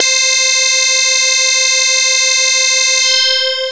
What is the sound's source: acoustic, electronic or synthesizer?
synthesizer